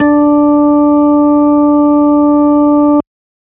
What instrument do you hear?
electronic organ